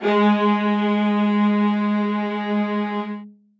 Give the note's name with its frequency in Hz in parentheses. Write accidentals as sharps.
G#3 (207.7 Hz)